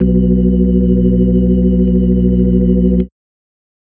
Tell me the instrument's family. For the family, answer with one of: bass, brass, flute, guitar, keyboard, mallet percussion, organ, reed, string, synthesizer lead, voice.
organ